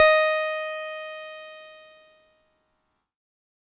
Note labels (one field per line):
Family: keyboard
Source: electronic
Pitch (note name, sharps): D#5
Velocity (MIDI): 25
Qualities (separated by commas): bright, distorted